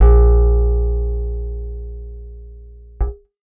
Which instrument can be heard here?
acoustic guitar